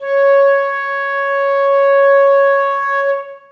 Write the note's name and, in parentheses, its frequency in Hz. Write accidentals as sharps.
C#5 (554.4 Hz)